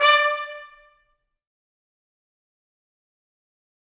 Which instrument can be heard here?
acoustic brass instrument